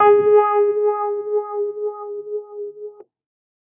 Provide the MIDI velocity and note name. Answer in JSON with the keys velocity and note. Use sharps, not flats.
{"velocity": 25, "note": "G#4"}